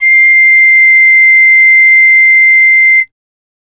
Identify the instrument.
acoustic flute